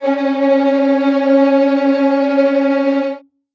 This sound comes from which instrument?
acoustic string instrument